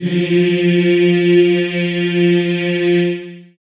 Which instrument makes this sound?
acoustic voice